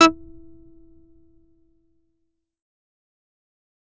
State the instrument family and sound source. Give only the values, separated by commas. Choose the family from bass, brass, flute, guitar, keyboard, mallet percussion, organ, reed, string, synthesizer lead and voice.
bass, synthesizer